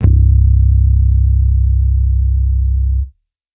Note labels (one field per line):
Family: bass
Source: electronic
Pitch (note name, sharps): C1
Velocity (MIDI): 100